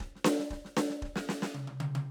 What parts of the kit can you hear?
snare, high tom and kick